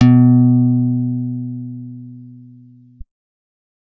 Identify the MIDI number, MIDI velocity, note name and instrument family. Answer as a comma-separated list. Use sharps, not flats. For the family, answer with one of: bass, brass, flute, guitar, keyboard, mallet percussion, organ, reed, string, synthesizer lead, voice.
47, 75, B2, guitar